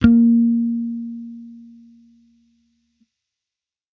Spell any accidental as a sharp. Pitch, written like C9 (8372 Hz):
A#3 (233.1 Hz)